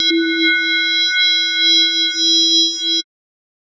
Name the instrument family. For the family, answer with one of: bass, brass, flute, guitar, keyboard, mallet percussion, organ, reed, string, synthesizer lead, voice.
mallet percussion